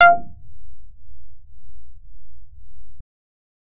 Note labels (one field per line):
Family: bass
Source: synthesizer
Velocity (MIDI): 100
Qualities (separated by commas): distorted